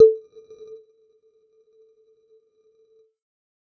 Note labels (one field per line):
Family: mallet percussion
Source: electronic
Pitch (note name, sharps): A4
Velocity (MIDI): 25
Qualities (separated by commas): non-linear envelope, percussive